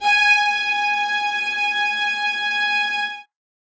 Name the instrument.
acoustic string instrument